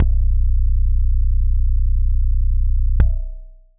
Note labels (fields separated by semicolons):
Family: keyboard; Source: electronic; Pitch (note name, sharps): B0; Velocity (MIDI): 50; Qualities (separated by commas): long release